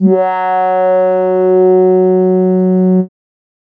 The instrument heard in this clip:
synthesizer keyboard